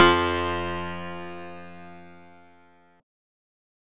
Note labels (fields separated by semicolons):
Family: synthesizer lead; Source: synthesizer; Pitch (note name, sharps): F2; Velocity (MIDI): 25; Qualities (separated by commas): bright, distorted